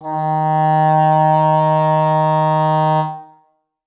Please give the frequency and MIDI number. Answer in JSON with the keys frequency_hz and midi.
{"frequency_hz": 155.6, "midi": 51}